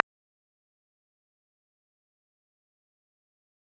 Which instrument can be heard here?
electronic guitar